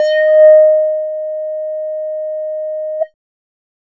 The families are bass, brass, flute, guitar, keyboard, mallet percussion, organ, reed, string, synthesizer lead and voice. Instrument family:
bass